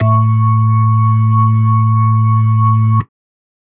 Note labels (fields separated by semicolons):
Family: organ; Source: electronic; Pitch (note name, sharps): A2; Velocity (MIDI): 100